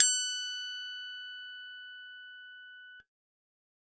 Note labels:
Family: keyboard; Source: electronic; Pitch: F#6; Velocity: 100

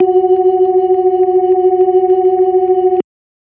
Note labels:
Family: organ; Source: electronic; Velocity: 50; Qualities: dark

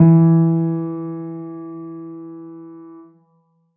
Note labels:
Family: keyboard; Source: acoustic; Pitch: E3; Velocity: 75; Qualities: reverb

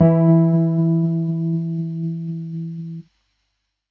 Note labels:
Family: keyboard; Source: electronic; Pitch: E3; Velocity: 75

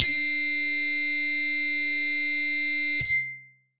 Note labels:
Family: guitar; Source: electronic; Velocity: 25; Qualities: bright, distorted

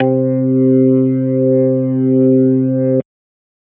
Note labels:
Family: organ; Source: electronic; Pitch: C3; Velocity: 127

